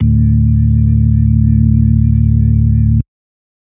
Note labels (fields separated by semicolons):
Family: organ; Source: electronic; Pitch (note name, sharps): D1; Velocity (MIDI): 50; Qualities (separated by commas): dark